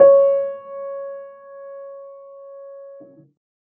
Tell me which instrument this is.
acoustic keyboard